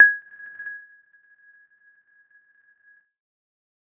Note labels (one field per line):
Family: mallet percussion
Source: electronic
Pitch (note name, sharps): G#6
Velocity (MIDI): 50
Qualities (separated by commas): non-linear envelope, percussive